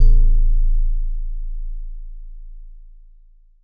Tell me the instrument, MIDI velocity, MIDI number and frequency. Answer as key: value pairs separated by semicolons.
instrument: acoustic mallet percussion instrument; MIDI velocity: 50; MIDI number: 21; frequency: 27.5 Hz